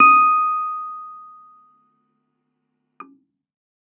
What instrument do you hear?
electronic keyboard